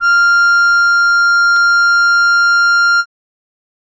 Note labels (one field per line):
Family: reed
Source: acoustic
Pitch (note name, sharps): F6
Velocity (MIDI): 127